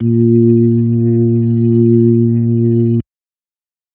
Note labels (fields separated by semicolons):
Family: organ; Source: electronic; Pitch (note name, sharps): A#2; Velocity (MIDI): 50